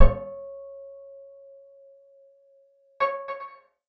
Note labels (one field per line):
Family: guitar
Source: acoustic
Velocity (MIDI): 127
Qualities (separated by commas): percussive, reverb